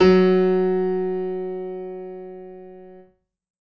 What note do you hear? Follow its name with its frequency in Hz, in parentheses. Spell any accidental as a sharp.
F#3 (185 Hz)